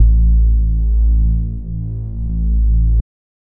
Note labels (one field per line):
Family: bass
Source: synthesizer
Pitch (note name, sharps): A1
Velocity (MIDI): 75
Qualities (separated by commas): dark